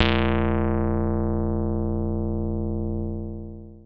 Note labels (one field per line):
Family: keyboard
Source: electronic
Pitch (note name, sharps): B0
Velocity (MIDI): 100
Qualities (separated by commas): distorted, long release